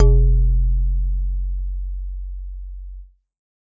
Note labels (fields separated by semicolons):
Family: mallet percussion; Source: acoustic; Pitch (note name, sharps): F#1; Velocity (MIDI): 127